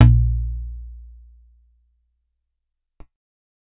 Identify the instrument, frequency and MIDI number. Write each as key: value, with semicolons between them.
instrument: acoustic guitar; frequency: 58.27 Hz; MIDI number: 34